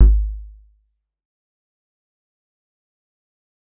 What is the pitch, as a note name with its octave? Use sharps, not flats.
G#1